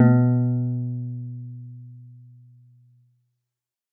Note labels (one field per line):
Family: guitar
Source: synthesizer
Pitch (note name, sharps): B2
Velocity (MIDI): 100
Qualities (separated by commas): dark